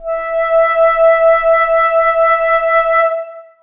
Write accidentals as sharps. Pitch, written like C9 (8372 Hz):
E5 (659.3 Hz)